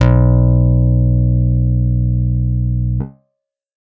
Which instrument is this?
electronic guitar